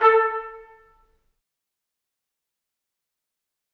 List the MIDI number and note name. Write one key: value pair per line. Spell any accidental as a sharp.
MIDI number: 69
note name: A4